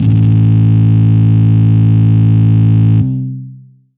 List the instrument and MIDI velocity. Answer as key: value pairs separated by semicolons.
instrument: electronic guitar; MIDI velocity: 127